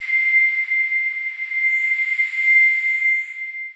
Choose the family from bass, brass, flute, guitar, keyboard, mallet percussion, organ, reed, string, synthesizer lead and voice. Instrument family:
mallet percussion